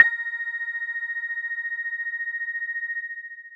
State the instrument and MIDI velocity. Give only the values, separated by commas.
electronic mallet percussion instrument, 100